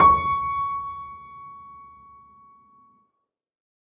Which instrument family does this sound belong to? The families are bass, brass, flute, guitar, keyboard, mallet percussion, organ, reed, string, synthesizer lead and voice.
keyboard